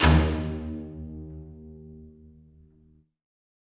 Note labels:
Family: string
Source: acoustic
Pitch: D#2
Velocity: 127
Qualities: bright, reverb

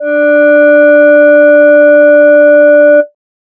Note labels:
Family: voice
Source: synthesizer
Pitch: D4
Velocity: 127

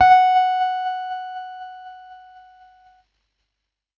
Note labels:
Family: keyboard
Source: electronic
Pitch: F#5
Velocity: 75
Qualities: distorted, tempo-synced

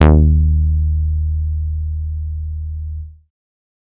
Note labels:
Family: bass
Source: synthesizer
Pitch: D#2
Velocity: 127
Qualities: distorted

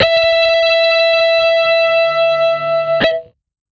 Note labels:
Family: guitar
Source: electronic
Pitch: E5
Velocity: 75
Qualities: distorted

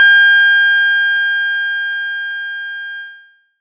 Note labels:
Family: bass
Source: synthesizer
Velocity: 25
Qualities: bright, distorted

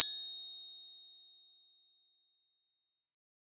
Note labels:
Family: bass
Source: synthesizer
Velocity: 75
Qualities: bright

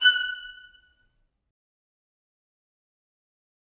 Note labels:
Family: string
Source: acoustic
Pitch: F#6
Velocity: 50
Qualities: bright, fast decay, percussive, reverb

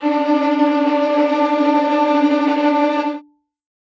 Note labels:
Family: string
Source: acoustic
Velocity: 75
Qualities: bright, non-linear envelope, reverb

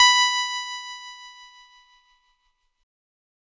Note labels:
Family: keyboard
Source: electronic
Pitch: B5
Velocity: 50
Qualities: bright, distorted

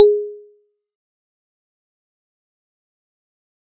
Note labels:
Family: mallet percussion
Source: acoustic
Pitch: G#4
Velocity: 75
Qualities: fast decay, percussive

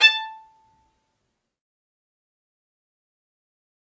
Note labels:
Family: string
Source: acoustic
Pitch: A5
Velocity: 75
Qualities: fast decay, percussive, reverb

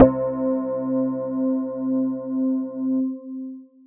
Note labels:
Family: mallet percussion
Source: electronic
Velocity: 75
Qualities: long release

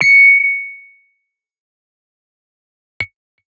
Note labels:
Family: guitar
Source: electronic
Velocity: 127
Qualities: bright, distorted, fast decay

